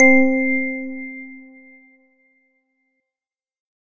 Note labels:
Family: organ; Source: electronic; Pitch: C4; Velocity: 75

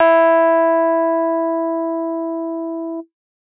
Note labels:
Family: keyboard; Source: acoustic; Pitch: E4; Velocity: 127

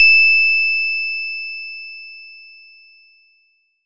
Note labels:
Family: bass; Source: synthesizer; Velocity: 100; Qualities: bright, distorted

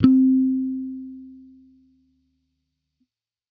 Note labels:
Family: bass; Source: electronic; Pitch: C4; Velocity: 75

